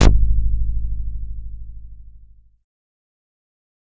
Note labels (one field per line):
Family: bass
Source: synthesizer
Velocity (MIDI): 25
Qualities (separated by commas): distorted